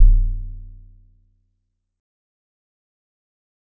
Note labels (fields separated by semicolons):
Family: mallet percussion; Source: acoustic; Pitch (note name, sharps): C#1; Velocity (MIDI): 25; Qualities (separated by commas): dark, fast decay, percussive